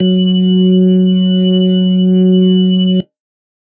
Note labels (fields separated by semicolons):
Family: organ; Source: electronic; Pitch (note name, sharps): F#3; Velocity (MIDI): 75